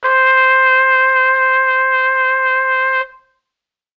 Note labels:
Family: brass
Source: acoustic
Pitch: C5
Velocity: 25

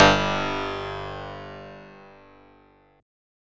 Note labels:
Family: synthesizer lead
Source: synthesizer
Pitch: G1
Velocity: 75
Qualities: bright, distorted

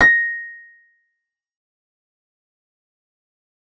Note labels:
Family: keyboard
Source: synthesizer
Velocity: 127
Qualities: fast decay, percussive

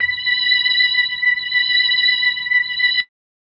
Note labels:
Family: organ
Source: electronic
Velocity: 50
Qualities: bright

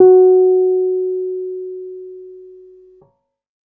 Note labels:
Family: keyboard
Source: electronic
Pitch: F#4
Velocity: 50

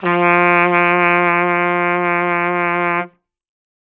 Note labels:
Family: brass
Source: acoustic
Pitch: F3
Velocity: 50

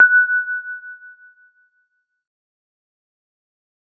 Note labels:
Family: keyboard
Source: electronic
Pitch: F#6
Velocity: 75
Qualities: fast decay

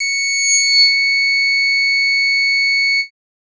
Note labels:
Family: bass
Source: synthesizer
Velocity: 127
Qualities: bright, distorted

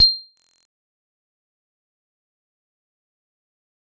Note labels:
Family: mallet percussion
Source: acoustic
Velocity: 25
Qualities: bright, fast decay, percussive

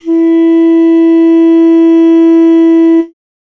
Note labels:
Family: reed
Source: acoustic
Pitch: E4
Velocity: 50

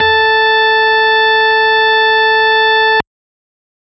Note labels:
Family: organ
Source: electronic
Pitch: A4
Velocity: 100

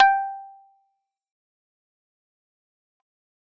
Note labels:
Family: keyboard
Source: electronic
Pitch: G5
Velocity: 75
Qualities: fast decay, percussive

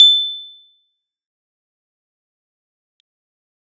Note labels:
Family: keyboard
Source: electronic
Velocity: 25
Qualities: bright, fast decay, percussive

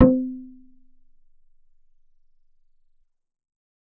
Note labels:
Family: bass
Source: synthesizer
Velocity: 100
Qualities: dark, percussive, reverb

